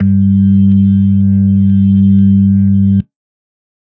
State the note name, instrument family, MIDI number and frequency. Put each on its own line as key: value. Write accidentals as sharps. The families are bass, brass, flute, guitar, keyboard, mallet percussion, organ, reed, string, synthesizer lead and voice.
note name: G2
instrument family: organ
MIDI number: 43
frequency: 98 Hz